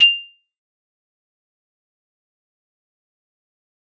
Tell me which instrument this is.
acoustic mallet percussion instrument